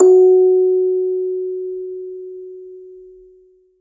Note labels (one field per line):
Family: mallet percussion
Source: acoustic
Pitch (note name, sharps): F#4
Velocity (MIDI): 100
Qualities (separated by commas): reverb